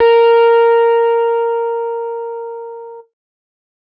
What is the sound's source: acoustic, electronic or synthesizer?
electronic